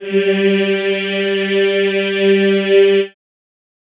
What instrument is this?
acoustic voice